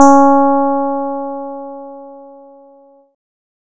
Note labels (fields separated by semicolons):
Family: bass; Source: synthesizer; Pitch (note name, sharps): C#4; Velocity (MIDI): 100